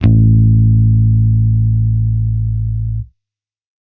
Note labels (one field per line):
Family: bass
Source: electronic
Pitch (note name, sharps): A1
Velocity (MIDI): 127